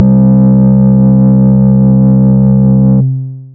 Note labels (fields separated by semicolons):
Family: bass; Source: synthesizer; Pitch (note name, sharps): C2; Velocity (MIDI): 127; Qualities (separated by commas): long release, multiphonic